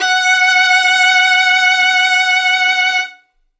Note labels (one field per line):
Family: string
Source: acoustic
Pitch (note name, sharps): F#5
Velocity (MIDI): 100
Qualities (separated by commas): bright